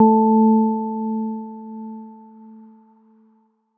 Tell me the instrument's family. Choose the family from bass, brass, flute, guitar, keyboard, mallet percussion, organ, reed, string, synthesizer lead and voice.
keyboard